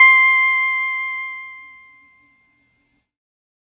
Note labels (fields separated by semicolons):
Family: keyboard; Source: electronic; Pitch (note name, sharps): C6; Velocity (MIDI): 100; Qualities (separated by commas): distorted